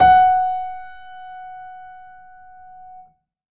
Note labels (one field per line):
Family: keyboard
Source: acoustic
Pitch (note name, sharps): F#5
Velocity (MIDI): 100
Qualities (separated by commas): reverb